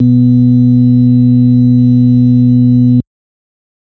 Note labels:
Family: organ; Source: electronic; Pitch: B2; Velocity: 25

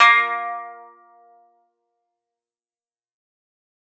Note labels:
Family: guitar; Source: acoustic; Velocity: 25; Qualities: fast decay

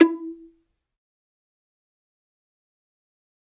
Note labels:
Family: string; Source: acoustic; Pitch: E4; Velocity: 25; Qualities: fast decay, percussive, reverb

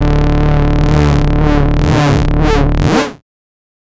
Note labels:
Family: bass; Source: synthesizer; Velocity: 100; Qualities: distorted, non-linear envelope

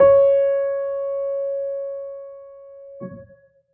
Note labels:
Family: keyboard; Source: acoustic; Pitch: C#5; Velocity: 25

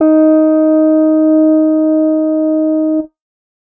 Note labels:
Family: guitar; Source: electronic; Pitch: D#4; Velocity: 50; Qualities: reverb

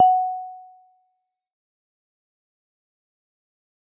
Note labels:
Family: mallet percussion; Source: acoustic; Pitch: F#5; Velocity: 50; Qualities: fast decay, percussive

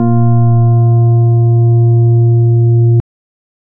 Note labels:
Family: organ; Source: electronic; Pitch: A#2; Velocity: 75; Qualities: dark

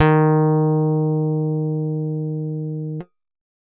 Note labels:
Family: guitar; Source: acoustic; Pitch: D#3; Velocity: 75

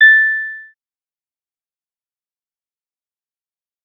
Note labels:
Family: bass; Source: synthesizer; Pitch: A6; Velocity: 25; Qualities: fast decay, percussive

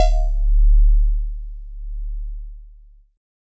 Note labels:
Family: keyboard; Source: electronic; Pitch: D1; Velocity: 127; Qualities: multiphonic

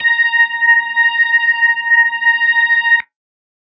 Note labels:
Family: organ; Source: electronic; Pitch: A#5; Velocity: 100; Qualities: distorted

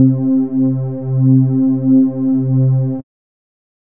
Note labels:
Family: bass; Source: synthesizer; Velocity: 50; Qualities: dark

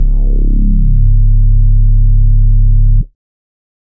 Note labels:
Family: bass; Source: synthesizer; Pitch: C#1; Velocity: 50; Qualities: dark, distorted

